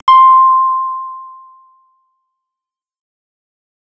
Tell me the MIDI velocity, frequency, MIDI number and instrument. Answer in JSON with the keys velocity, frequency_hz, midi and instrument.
{"velocity": 127, "frequency_hz": 1047, "midi": 84, "instrument": "synthesizer bass"}